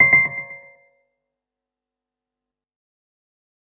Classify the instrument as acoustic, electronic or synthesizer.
electronic